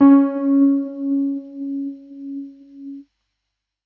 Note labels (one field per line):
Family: keyboard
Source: electronic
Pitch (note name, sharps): C#4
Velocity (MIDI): 75